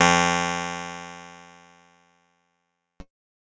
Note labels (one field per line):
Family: keyboard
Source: electronic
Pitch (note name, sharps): F2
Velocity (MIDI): 127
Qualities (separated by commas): bright